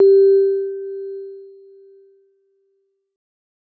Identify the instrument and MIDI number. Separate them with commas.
electronic keyboard, 67